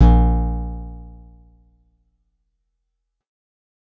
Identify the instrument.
acoustic guitar